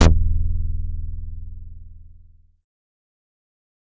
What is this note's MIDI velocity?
50